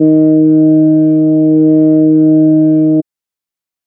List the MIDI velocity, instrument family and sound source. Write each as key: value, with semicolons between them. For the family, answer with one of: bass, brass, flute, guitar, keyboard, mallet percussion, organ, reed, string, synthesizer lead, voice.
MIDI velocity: 75; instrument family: organ; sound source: electronic